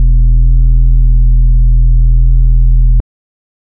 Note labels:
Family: organ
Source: electronic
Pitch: E1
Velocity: 100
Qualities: dark

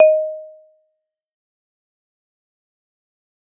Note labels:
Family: mallet percussion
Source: acoustic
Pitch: D#5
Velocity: 50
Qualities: fast decay, percussive

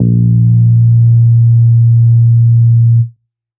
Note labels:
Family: bass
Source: synthesizer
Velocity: 127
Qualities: dark

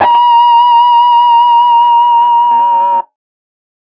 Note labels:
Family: guitar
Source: electronic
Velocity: 127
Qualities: distorted

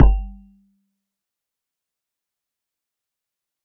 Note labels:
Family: mallet percussion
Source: electronic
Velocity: 50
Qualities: fast decay, percussive

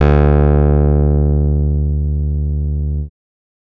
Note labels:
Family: bass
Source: synthesizer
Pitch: D2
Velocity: 127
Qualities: distorted

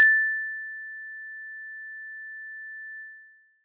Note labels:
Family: mallet percussion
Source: acoustic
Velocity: 25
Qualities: bright, distorted

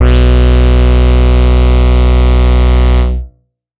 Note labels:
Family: bass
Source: synthesizer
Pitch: B1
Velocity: 127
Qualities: distorted

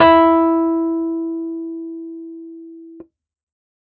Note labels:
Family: keyboard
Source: electronic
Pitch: E4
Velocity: 127

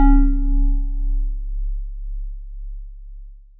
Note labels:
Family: mallet percussion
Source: acoustic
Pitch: C#1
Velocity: 50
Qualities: long release

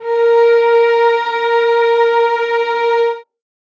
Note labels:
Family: string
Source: acoustic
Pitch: A#4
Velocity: 25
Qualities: reverb

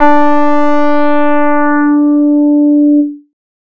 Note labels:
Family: bass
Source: synthesizer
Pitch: D4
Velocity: 75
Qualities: distorted

